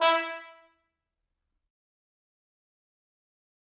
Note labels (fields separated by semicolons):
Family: brass; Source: acoustic; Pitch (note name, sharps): E4; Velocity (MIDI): 127; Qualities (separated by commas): bright, fast decay, percussive, reverb